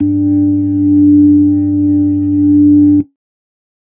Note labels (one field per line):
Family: keyboard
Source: electronic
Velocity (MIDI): 25